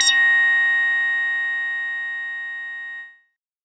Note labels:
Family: bass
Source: synthesizer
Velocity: 127

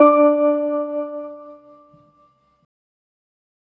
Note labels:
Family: organ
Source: electronic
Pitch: D4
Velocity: 50

